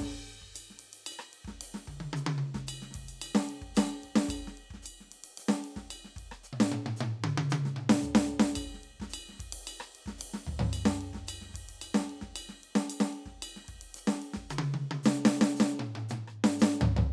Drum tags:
songo, beat, 112 BPM, 4/4, crash, ride, ride bell, hi-hat pedal, snare, cross-stick, high tom, mid tom, floor tom, kick

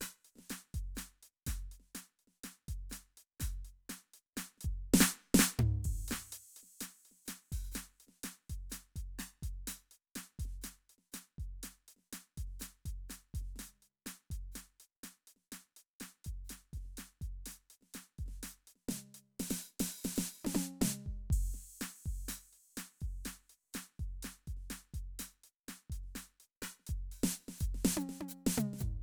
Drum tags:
cha-cha, beat, 124 BPM, 4/4, crash, closed hi-hat, open hi-hat, hi-hat pedal, snare, high tom, mid tom, floor tom, kick

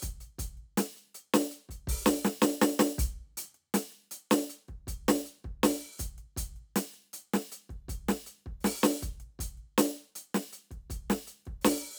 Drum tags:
funk, beat, 80 BPM, 4/4, closed hi-hat, open hi-hat, hi-hat pedal, snare, kick

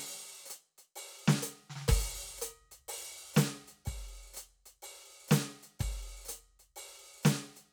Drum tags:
swing, beat, 124 BPM, 4/4, closed hi-hat, open hi-hat, hi-hat pedal, snare, kick

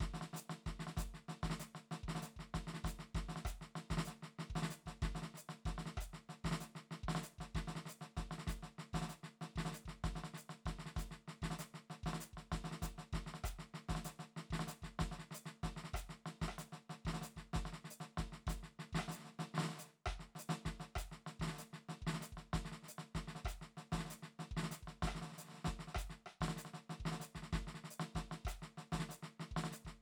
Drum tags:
maracatu, beat, 96 BPM, 4/4, hi-hat pedal, snare, cross-stick, kick

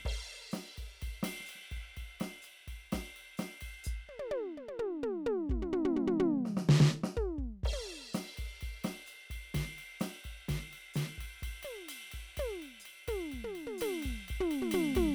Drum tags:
bossa nova, beat, 127 BPM, 4/4, crash, ride, ride bell, hi-hat pedal, snare, high tom, mid tom, floor tom, kick

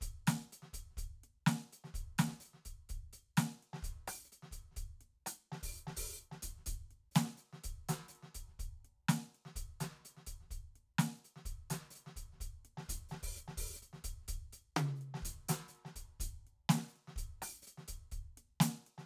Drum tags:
Middle Eastern, beat, 126 BPM, 4/4, closed hi-hat, open hi-hat, hi-hat pedal, snare, cross-stick, high tom, kick

